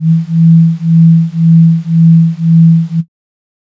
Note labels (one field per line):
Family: flute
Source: synthesizer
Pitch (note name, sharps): E3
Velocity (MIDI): 25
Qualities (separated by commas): dark